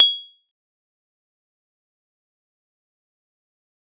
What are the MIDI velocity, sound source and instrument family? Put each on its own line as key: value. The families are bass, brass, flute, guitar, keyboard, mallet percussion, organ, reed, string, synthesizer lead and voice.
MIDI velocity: 50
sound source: acoustic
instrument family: mallet percussion